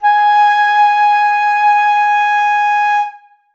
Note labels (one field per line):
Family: flute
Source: acoustic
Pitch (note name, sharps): G#5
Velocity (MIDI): 127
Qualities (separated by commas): reverb